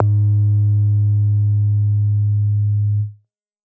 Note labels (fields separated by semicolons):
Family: bass; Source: synthesizer; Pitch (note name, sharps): G#2; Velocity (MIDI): 75; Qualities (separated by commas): distorted